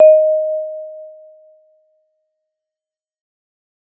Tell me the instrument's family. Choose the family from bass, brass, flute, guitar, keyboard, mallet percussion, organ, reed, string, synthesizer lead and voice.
mallet percussion